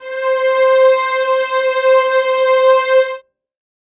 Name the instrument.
acoustic string instrument